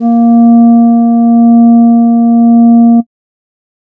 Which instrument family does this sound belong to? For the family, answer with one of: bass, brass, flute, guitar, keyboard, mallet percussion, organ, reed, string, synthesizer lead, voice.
flute